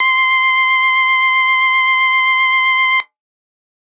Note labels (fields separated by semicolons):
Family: organ; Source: electronic; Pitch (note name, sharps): C6; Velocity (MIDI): 25